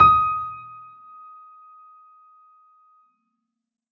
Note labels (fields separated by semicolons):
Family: keyboard; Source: acoustic; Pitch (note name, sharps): D#6; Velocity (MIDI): 100; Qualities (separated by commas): reverb